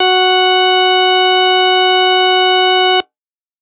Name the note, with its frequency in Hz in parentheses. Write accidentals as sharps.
F#4 (370 Hz)